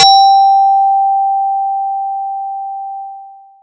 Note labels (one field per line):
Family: mallet percussion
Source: electronic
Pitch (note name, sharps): G5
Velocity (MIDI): 50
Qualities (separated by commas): long release, multiphonic